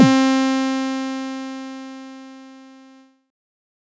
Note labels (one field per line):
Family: bass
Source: synthesizer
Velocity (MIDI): 50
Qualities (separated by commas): bright, distorted